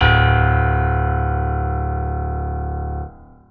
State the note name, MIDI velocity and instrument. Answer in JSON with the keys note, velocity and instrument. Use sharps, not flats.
{"note": "D1", "velocity": 127, "instrument": "electronic organ"}